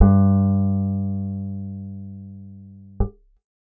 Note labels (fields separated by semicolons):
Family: guitar; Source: acoustic; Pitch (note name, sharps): G2; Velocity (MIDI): 50; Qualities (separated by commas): dark